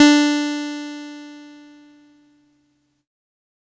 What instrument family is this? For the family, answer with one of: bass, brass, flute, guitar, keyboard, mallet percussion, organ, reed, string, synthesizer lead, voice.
keyboard